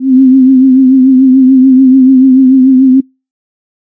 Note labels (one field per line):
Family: flute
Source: synthesizer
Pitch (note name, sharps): C4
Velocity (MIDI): 127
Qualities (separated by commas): dark